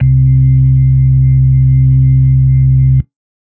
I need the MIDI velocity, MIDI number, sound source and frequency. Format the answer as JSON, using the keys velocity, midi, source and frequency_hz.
{"velocity": 75, "midi": 36, "source": "electronic", "frequency_hz": 65.41}